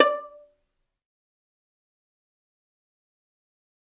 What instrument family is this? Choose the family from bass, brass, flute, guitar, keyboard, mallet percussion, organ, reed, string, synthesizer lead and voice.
string